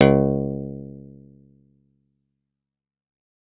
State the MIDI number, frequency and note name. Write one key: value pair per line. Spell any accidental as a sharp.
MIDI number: 37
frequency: 69.3 Hz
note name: C#2